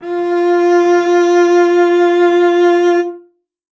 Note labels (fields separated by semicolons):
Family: string; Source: acoustic; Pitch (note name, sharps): F4; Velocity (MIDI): 100; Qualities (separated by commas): reverb